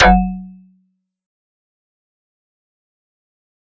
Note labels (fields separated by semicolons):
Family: mallet percussion; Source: electronic; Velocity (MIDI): 100; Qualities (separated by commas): fast decay, percussive